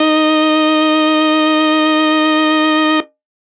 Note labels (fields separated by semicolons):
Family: organ; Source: electronic; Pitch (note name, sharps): D#4; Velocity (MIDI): 127; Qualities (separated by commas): distorted